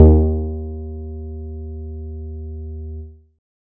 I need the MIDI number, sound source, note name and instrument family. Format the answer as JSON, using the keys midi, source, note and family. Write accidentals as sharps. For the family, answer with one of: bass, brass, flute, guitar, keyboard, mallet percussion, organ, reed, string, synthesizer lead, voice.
{"midi": 39, "source": "synthesizer", "note": "D#2", "family": "guitar"}